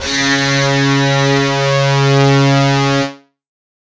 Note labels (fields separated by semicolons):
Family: guitar; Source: electronic; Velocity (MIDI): 75; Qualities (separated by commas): distorted